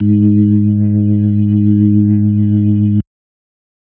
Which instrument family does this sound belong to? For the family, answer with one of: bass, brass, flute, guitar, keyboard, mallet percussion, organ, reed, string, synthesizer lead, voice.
organ